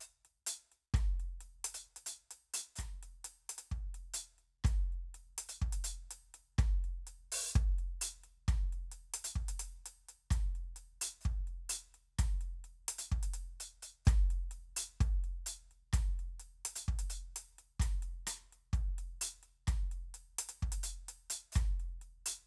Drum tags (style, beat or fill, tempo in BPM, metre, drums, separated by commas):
slow reggae, beat, 64 BPM, 4/4, closed hi-hat, open hi-hat, hi-hat pedal, cross-stick, kick